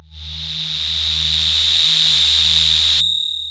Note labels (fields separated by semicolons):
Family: voice; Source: synthesizer; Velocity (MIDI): 127; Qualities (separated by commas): distorted, long release